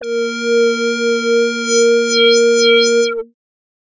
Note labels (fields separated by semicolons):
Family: bass; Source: synthesizer; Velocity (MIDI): 127; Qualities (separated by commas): bright, distorted, non-linear envelope